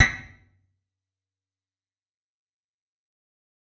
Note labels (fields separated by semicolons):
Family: guitar; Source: electronic; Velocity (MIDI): 100; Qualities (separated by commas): fast decay, percussive, reverb